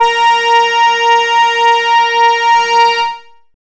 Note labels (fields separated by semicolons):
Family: bass; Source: synthesizer; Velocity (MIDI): 127; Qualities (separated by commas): distorted